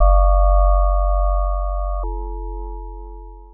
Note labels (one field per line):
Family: mallet percussion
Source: synthesizer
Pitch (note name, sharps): F#1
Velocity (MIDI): 75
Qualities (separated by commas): long release, multiphonic